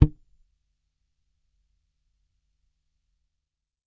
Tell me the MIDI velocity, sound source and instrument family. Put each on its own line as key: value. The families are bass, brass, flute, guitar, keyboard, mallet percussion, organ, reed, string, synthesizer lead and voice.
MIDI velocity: 25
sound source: electronic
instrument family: bass